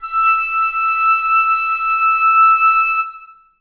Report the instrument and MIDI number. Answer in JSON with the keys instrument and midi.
{"instrument": "acoustic reed instrument", "midi": 88}